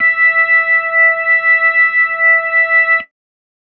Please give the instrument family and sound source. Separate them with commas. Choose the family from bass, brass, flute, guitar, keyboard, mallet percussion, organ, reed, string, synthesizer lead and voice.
organ, electronic